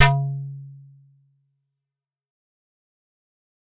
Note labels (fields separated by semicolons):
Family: keyboard; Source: acoustic; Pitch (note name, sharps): C#3; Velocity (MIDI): 127; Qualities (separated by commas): fast decay